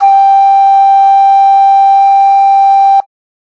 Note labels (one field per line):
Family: flute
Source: acoustic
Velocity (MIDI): 127